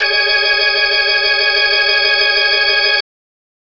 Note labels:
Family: organ; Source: electronic; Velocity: 127

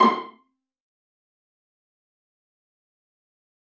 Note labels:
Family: string; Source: acoustic; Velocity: 50; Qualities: fast decay, percussive, reverb

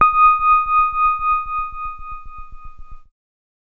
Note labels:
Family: keyboard; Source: electronic; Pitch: D#6; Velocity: 25

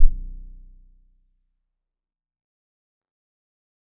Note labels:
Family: guitar; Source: acoustic; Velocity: 25; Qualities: dark, percussive

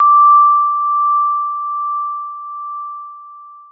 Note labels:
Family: keyboard; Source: electronic; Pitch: D6; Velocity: 127; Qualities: long release

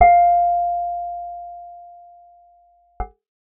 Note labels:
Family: guitar; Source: acoustic; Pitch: F5; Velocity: 50; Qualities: dark

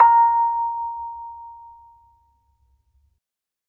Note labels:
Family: mallet percussion; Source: acoustic; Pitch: A#5; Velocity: 50; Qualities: reverb

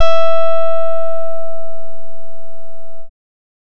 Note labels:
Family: bass; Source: synthesizer; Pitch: E5; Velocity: 127; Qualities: distorted

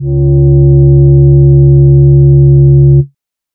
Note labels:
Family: voice; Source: synthesizer; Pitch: C#2; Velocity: 127; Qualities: dark

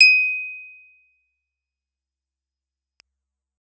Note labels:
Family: keyboard; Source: electronic; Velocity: 100; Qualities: bright, fast decay, percussive

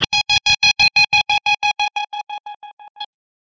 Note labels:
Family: guitar; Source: electronic; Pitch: G#5; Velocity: 75; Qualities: bright, distorted, tempo-synced

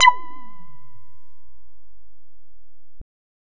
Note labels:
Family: bass; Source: synthesizer; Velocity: 50; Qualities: distorted

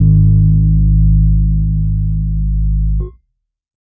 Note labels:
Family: keyboard; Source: electronic; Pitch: G#1; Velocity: 50; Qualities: dark

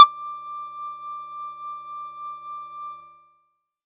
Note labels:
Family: bass; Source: synthesizer; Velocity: 25; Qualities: multiphonic

